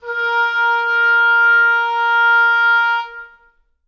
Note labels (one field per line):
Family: reed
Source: acoustic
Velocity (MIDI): 100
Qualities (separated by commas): reverb